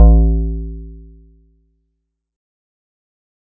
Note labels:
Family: keyboard; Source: electronic; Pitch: A1; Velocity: 50; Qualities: dark, fast decay

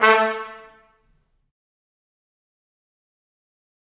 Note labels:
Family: brass; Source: acoustic; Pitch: A3; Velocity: 100; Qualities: fast decay, percussive, reverb

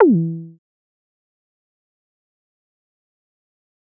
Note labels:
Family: bass; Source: synthesizer; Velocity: 25; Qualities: fast decay, percussive

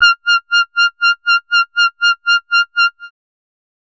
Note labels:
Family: bass; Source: synthesizer; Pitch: F6; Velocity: 25; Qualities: bright, distorted, tempo-synced

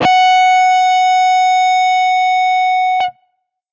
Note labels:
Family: guitar; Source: electronic; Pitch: F#5; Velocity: 50; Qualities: bright, distorted

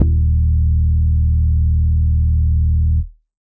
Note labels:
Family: organ; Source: electronic; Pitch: D#1; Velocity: 50

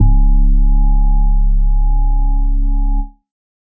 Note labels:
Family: organ; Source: electronic; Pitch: C#1; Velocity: 75; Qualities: dark

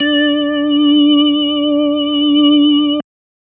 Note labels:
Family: organ; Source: electronic; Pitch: D4; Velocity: 50

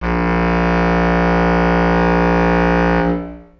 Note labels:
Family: reed; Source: acoustic; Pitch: A#1; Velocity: 75; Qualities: long release, reverb

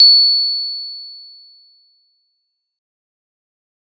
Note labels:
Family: mallet percussion; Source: acoustic; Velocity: 75; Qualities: bright, fast decay

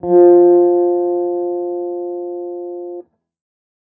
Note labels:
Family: guitar; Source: electronic; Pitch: F3; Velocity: 50; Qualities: non-linear envelope

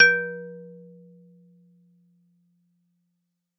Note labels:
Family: mallet percussion; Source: acoustic; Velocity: 100; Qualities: percussive

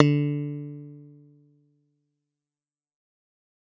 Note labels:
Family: bass; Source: synthesizer; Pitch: D3; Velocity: 75; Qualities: fast decay

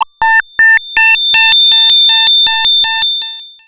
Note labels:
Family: bass; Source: synthesizer; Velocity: 50; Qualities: bright, distorted, long release, multiphonic, tempo-synced

